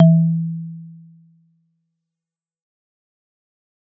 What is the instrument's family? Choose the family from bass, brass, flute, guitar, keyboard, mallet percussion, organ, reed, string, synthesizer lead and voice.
mallet percussion